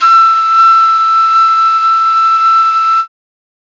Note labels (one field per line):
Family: flute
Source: acoustic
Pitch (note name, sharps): E6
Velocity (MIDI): 25